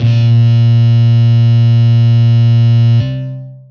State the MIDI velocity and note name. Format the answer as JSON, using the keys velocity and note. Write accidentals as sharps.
{"velocity": 75, "note": "A#2"}